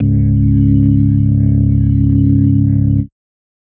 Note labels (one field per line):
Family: organ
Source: electronic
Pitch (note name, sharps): C#1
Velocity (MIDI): 75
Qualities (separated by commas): dark, distorted